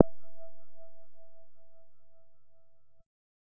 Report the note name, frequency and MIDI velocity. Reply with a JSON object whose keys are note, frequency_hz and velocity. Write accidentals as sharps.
{"note": "E5", "frequency_hz": 659.3, "velocity": 25}